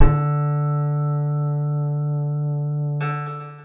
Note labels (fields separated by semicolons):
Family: guitar; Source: acoustic; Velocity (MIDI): 127; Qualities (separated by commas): percussive, reverb